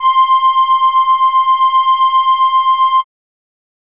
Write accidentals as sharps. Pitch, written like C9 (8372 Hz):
C6 (1047 Hz)